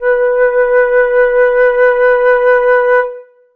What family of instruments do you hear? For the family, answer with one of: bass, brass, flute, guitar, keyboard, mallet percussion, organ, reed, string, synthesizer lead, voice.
flute